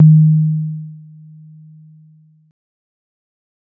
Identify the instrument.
electronic keyboard